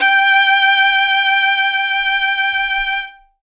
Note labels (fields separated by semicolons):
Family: string; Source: acoustic; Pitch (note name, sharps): G5; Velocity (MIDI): 100; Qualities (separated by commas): bright